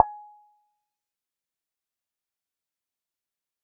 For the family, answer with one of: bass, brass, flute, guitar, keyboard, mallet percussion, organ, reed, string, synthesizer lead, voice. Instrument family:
bass